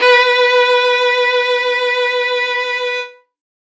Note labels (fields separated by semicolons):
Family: string; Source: acoustic; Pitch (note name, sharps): B4; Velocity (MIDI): 127; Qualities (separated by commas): bright, reverb